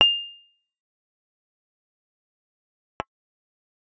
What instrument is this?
synthesizer bass